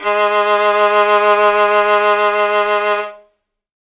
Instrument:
acoustic string instrument